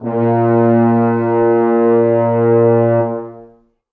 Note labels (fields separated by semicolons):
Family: brass; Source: acoustic; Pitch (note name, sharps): A#2; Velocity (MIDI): 100; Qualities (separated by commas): long release, reverb